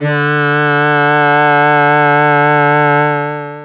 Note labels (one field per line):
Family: voice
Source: synthesizer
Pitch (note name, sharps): D3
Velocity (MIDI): 127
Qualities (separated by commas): distorted, long release